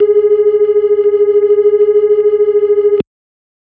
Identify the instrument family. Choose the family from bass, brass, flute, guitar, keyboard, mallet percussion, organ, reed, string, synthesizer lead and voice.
organ